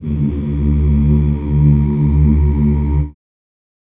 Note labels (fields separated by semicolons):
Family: voice; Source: acoustic; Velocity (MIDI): 100; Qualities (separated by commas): dark, reverb